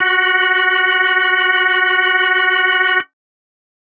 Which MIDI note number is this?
66